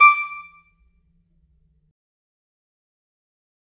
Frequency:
1175 Hz